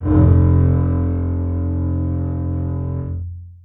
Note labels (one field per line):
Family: string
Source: acoustic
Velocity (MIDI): 127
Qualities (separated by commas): long release, reverb